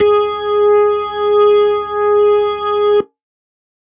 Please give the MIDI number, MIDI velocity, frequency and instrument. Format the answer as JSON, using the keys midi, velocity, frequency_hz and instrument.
{"midi": 68, "velocity": 25, "frequency_hz": 415.3, "instrument": "electronic organ"}